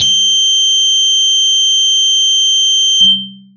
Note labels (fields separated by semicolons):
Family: guitar; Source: electronic; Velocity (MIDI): 75; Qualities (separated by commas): bright, distorted, long release